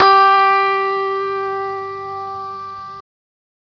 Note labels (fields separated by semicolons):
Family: keyboard; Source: electronic; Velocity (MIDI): 127; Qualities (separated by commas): bright